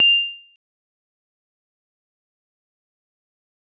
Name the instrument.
acoustic mallet percussion instrument